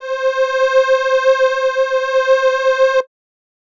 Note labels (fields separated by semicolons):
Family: reed; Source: acoustic; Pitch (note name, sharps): C5; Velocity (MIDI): 75